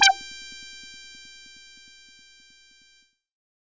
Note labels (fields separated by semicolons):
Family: bass; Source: synthesizer; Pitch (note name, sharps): G5; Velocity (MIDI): 25; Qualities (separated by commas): bright, distorted